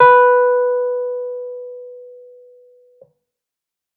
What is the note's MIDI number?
71